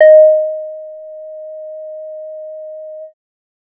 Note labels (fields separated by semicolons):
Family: bass; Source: synthesizer; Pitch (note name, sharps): D#5; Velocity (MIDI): 25